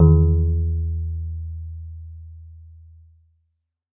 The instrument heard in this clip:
synthesizer guitar